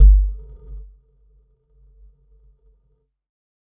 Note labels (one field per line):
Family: mallet percussion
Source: electronic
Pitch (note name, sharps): G1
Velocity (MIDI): 50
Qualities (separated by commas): dark, non-linear envelope, percussive